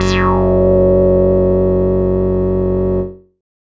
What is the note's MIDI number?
30